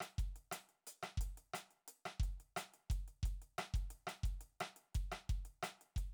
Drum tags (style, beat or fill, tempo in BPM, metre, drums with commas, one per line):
chacarera
beat
118 BPM
4/4
closed hi-hat, cross-stick, kick